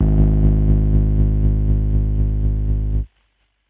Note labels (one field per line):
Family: keyboard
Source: electronic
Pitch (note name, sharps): G#1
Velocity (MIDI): 50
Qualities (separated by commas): dark, distorted, tempo-synced